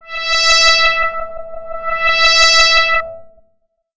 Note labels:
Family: bass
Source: synthesizer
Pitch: E5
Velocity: 50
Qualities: tempo-synced

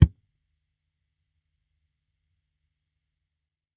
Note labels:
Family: bass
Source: electronic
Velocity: 25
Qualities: percussive

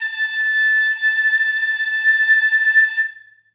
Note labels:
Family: flute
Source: acoustic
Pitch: A6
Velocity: 127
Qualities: reverb

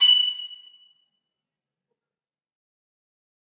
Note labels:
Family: flute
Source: acoustic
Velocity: 127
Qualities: bright, fast decay, percussive, reverb

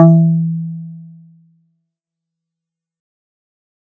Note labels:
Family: guitar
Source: synthesizer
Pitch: E3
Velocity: 50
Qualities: dark, fast decay

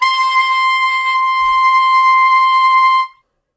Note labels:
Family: reed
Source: acoustic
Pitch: C6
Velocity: 25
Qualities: reverb

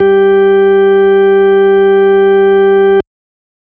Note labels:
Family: organ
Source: electronic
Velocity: 25

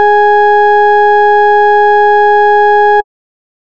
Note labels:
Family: bass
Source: synthesizer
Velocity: 100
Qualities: distorted

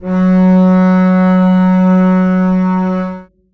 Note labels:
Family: string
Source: acoustic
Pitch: F#3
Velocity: 75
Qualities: reverb

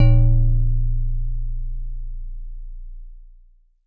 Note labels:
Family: mallet percussion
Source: acoustic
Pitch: A#0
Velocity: 127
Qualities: dark

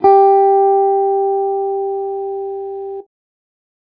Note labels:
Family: guitar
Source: electronic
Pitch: G4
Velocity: 25

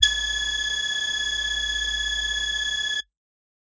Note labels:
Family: voice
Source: synthesizer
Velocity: 75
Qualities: multiphonic

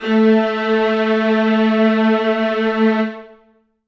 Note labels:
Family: string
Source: acoustic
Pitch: A3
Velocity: 100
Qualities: reverb

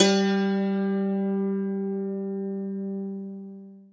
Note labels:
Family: guitar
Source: acoustic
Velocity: 100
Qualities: long release, reverb

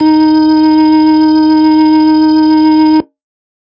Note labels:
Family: organ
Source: electronic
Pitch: D#4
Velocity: 25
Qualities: distorted

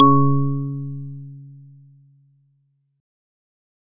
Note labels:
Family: organ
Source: electronic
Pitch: C#3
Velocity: 127

